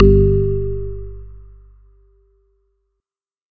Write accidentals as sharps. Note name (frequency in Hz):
G1 (49 Hz)